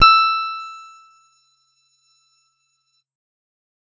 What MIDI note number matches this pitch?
88